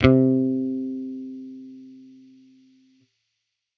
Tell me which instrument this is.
electronic bass